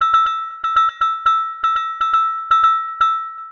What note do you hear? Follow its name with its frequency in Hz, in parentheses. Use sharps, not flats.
E6 (1319 Hz)